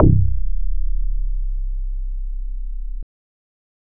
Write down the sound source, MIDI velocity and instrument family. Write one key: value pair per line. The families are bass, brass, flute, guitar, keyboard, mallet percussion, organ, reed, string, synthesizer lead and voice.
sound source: synthesizer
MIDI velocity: 25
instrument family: bass